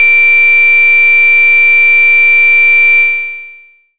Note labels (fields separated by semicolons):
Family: bass; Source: synthesizer; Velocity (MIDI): 50; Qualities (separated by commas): bright, distorted, long release